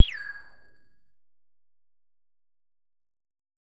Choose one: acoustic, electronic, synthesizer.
synthesizer